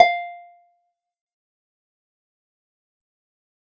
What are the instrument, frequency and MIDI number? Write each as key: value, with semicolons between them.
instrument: acoustic guitar; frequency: 698.5 Hz; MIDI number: 77